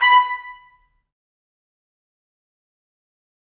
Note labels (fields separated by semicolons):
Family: brass; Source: acoustic; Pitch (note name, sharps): B5; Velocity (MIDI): 50; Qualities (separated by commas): fast decay, percussive, reverb